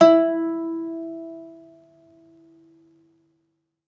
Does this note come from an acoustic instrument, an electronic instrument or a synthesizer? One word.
acoustic